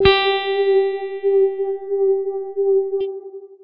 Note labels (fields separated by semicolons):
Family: guitar; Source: electronic; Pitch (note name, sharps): G4; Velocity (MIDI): 50; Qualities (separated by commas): distorted, long release